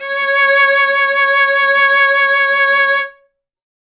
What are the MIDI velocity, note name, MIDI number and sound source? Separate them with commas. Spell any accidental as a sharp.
100, C#5, 73, acoustic